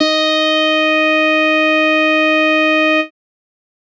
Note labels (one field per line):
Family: bass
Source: synthesizer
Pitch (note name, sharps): D#4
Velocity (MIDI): 75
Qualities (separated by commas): bright, distorted